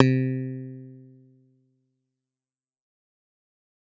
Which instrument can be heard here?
synthesizer bass